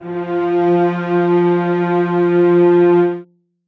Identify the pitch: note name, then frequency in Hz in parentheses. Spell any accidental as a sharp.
F3 (174.6 Hz)